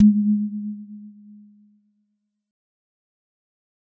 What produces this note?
acoustic mallet percussion instrument